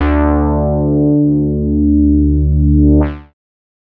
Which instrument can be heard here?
synthesizer bass